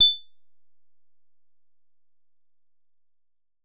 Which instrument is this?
synthesizer guitar